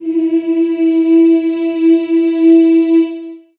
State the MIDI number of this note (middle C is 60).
64